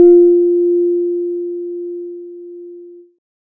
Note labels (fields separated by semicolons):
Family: keyboard; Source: electronic; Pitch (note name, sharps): F4; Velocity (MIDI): 25; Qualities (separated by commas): dark